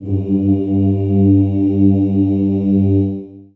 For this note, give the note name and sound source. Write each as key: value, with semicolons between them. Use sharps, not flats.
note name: G2; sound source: acoustic